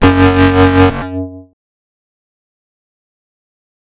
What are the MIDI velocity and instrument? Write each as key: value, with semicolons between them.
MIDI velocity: 50; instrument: synthesizer bass